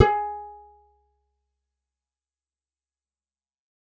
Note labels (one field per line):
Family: guitar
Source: acoustic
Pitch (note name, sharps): G#4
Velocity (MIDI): 50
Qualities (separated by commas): fast decay, percussive